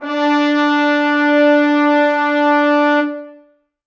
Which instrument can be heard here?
acoustic brass instrument